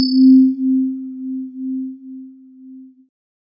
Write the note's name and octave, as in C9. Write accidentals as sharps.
C4